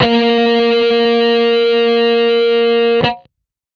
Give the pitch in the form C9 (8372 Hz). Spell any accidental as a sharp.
A#3 (233.1 Hz)